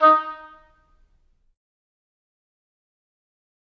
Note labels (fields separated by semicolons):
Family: reed; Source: acoustic; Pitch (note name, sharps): D#4; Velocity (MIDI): 25; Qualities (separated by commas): fast decay, percussive, reverb